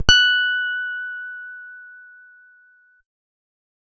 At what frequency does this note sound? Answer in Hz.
1480 Hz